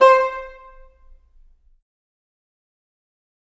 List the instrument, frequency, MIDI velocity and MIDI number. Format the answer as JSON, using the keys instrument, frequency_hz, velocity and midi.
{"instrument": "acoustic reed instrument", "frequency_hz": 523.3, "velocity": 127, "midi": 72}